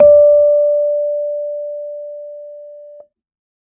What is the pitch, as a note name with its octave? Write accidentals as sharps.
D5